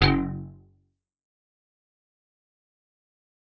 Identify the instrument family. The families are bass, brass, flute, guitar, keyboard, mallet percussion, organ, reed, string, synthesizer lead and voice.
guitar